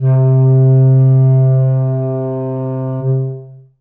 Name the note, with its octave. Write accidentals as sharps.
C3